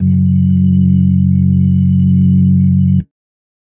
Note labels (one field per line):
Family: organ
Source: electronic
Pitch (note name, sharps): F#1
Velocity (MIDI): 100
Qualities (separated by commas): dark